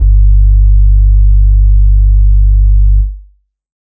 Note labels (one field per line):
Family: organ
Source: electronic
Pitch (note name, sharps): G1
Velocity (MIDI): 75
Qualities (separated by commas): dark